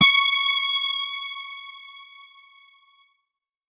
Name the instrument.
electronic guitar